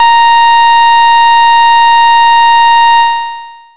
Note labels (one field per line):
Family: bass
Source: synthesizer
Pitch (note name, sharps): A#5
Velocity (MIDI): 127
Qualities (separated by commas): bright, distorted, long release